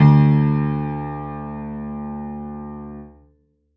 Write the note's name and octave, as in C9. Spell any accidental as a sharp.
D2